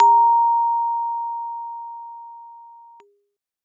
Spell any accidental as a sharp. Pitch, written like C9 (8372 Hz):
A#5 (932.3 Hz)